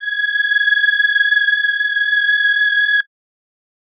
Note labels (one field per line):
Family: reed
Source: acoustic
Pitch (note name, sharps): G#6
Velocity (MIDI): 100